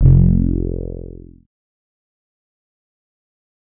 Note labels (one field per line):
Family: bass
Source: synthesizer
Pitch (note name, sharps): F1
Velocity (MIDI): 127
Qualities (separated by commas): distorted, fast decay